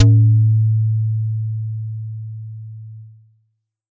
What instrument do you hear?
synthesizer bass